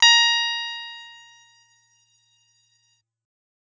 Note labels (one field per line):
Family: guitar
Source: electronic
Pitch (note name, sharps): A#5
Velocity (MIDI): 127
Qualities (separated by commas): bright